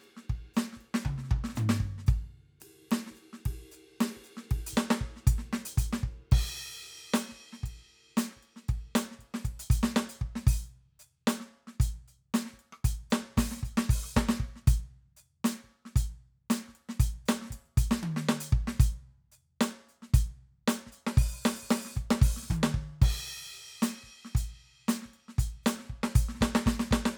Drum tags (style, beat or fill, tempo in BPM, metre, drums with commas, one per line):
funk
beat
115 BPM
4/4
crash, ride, ride bell, closed hi-hat, open hi-hat, hi-hat pedal, snare, cross-stick, high tom, mid tom, floor tom, kick